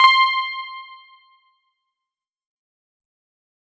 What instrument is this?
electronic guitar